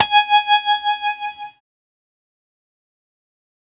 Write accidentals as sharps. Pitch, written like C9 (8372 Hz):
G#5 (830.6 Hz)